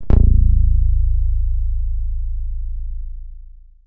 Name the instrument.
electronic guitar